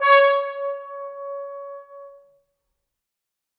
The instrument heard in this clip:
acoustic brass instrument